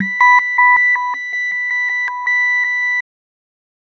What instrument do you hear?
synthesizer bass